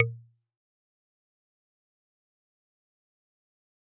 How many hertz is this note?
116.5 Hz